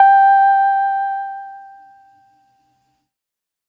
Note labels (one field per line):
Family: keyboard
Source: electronic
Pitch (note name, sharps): G5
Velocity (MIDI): 50